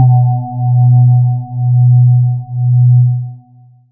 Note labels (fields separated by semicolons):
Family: voice; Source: synthesizer; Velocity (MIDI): 25; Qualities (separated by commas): dark, long release